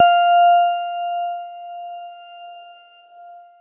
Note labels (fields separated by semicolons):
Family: keyboard; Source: electronic; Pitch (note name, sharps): F5; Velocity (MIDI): 127; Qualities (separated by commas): long release